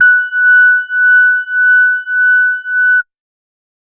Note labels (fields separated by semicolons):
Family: organ; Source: electronic; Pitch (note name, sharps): F#6; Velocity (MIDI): 127